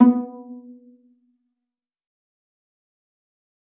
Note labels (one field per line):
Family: string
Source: acoustic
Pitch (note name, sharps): B3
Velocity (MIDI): 100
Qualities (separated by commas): dark, fast decay, percussive, reverb